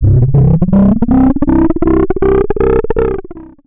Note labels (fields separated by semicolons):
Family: bass; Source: synthesizer; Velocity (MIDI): 100; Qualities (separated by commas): distorted, long release, multiphonic, tempo-synced